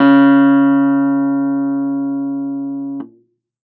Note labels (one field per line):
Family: keyboard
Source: electronic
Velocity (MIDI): 50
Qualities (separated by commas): distorted